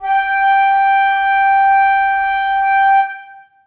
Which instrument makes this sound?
acoustic flute